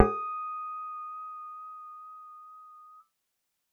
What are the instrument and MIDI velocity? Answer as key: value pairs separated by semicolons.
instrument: synthesizer bass; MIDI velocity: 50